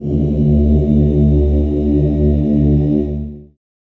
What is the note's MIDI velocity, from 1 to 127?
100